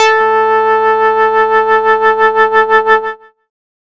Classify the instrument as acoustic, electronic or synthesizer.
synthesizer